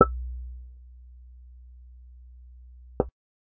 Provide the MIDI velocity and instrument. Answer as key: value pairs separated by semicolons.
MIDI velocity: 50; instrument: synthesizer bass